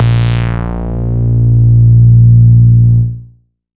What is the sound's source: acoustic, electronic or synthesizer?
synthesizer